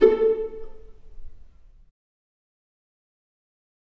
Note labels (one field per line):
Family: string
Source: acoustic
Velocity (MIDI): 25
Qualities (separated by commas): dark, fast decay, reverb